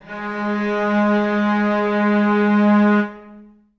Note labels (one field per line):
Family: string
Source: acoustic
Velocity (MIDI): 50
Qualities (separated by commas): long release, reverb